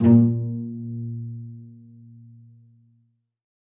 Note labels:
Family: string; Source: acoustic; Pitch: A#2; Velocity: 100; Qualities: dark, reverb

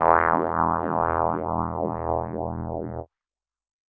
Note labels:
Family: keyboard; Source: electronic; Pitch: E1; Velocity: 127; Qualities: distorted, non-linear envelope

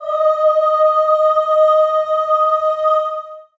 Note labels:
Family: voice; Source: acoustic; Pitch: D#5; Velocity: 100; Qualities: long release, reverb

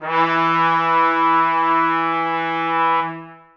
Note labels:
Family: brass; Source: acoustic; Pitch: E3; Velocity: 100; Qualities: reverb

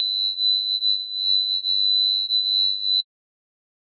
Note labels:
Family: mallet percussion; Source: synthesizer; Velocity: 50; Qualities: bright, multiphonic, non-linear envelope

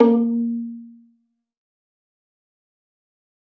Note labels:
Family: string; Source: acoustic; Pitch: A#3; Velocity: 75; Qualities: fast decay, reverb

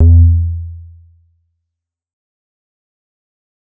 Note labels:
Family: bass; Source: synthesizer; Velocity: 127; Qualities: dark, fast decay

